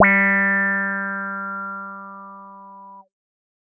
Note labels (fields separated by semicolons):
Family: bass; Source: synthesizer; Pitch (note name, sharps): G3; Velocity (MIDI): 127